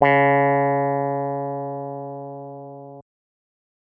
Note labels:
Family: keyboard; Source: electronic; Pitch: C#3; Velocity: 75

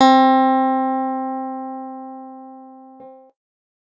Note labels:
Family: guitar; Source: electronic; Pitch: C4; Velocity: 127

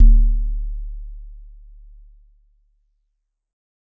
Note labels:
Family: mallet percussion; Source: acoustic; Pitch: D1; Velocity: 75; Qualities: dark

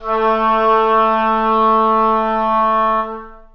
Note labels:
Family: reed; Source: acoustic; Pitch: A3; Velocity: 50; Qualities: long release, reverb

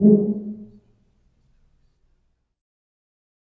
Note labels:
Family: brass; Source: acoustic; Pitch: G#3; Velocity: 25; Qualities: dark, fast decay, percussive, reverb

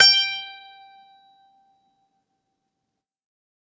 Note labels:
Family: guitar; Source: acoustic; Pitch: G5; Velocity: 127; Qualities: bright, percussive

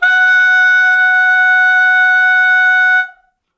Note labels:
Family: reed; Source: acoustic; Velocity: 25; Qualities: reverb

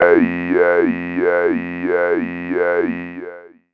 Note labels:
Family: voice; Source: synthesizer; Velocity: 127; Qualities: long release, non-linear envelope, tempo-synced

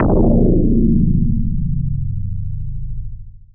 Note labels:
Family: synthesizer lead; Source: synthesizer; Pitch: A-1; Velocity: 50; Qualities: long release

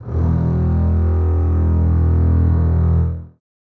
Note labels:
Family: string; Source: acoustic; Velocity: 100; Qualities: reverb

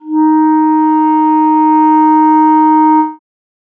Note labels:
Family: reed; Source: acoustic; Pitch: D#4; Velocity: 75

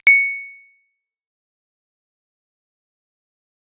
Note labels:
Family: bass; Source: synthesizer; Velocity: 127; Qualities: fast decay, percussive

